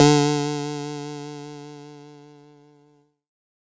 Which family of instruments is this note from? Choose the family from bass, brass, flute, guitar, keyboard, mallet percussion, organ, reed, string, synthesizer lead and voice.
keyboard